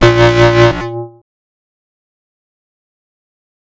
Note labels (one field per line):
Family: bass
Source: synthesizer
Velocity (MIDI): 25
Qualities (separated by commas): distorted, fast decay, multiphonic